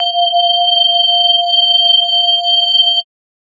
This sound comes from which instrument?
electronic mallet percussion instrument